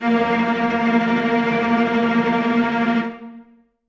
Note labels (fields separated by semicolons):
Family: string; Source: acoustic; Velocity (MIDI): 127; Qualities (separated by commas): non-linear envelope, reverb